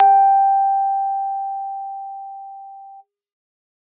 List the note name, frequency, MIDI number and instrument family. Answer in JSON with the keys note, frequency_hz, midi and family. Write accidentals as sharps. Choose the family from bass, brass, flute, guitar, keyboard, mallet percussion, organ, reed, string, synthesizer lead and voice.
{"note": "G5", "frequency_hz": 784, "midi": 79, "family": "keyboard"}